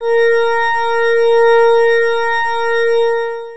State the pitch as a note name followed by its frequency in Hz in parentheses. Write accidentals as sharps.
A#4 (466.2 Hz)